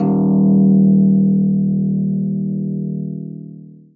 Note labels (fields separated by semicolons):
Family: string; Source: acoustic; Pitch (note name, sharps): D#1; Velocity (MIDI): 50; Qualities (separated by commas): long release, reverb